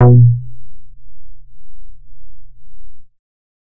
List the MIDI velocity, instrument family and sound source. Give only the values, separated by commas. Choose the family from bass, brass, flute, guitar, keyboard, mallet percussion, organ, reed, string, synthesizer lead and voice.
75, bass, synthesizer